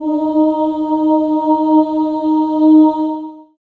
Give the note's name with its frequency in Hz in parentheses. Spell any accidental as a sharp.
D#4 (311.1 Hz)